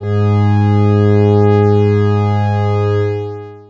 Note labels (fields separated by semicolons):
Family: organ; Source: electronic; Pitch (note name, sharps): G#2; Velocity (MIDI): 100; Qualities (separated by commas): distorted, long release